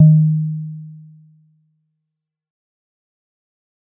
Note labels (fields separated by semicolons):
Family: mallet percussion; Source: acoustic; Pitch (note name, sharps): D#3; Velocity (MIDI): 50; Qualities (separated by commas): dark, fast decay